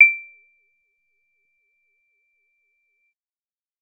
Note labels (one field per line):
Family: bass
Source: synthesizer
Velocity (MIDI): 25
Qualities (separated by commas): percussive